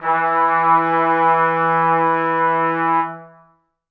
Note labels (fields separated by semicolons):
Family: brass; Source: acoustic; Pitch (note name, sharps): E3; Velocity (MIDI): 75; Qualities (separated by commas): reverb